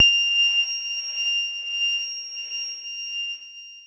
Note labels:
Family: keyboard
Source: electronic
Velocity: 127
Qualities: bright, long release

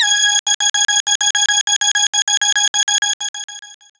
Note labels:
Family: synthesizer lead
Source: synthesizer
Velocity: 50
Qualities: long release

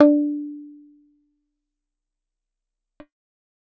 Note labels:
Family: guitar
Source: acoustic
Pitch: D4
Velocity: 25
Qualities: dark, fast decay, percussive

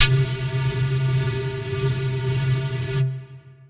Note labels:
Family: flute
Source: acoustic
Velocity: 75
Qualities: distorted, long release

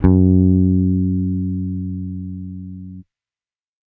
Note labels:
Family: bass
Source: electronic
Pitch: F#2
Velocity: 25

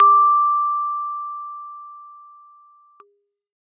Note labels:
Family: keyboard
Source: acoustic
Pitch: D6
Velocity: 25

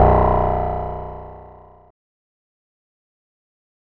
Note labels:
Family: guitar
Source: electronic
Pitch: B0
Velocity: 127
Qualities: bright, distorted, fast decay

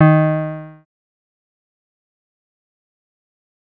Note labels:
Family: synthesizer lead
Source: synthesizer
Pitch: D#3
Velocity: 75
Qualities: distorted, fast decay

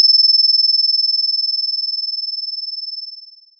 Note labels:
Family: guitar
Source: synthesizer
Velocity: 50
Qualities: bright

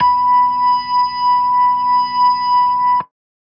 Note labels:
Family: organ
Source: electronic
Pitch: B5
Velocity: 75

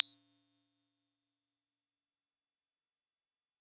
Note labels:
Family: mallet percussion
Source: acoustic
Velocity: 75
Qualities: bright

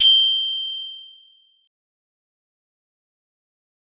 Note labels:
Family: mallet percussion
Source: acoustic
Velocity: 25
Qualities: bright, fast decay

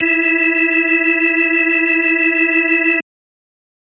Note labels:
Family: organ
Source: electronic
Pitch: E4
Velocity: 75

